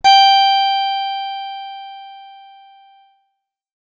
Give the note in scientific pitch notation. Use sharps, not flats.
G5